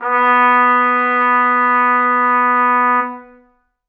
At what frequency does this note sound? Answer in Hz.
246.9 Hz